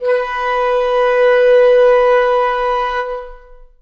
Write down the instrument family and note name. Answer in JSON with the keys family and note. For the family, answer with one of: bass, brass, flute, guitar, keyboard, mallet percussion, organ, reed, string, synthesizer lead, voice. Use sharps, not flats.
{"family": "reed", "note": "B4"}